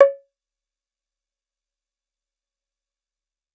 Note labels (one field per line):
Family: bass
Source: synthesizer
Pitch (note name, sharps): C#5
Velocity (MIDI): 100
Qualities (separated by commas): fast decay, percussive